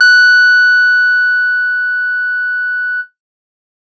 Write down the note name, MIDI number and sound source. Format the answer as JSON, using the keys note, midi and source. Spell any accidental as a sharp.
{"note": "F#6", "midi": 90, "source": "electronic"}